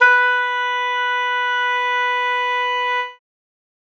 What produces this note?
acoustic reed instrument